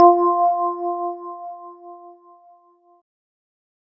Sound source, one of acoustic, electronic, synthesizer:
electronic